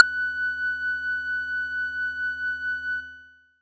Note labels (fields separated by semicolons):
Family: bass; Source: synthesizer; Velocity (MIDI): 75; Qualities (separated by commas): multiphonic